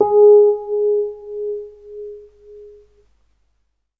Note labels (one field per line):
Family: keyboard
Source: electronic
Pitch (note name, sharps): G#4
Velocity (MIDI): 50